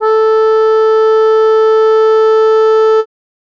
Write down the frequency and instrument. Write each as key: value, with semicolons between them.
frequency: 440 Hz; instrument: acoustic reed instrument